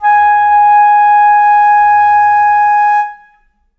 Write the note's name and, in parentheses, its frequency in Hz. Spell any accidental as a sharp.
G#5 (830.6 Hz)